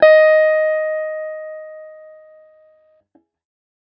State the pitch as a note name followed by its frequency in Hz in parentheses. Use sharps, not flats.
D#5 (622.3 Hz)